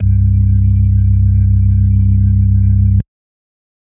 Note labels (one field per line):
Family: organ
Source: electronic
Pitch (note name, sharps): C1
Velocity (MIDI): 75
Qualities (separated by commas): dark